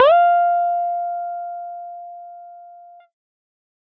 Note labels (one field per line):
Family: guitar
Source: electronic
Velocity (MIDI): 127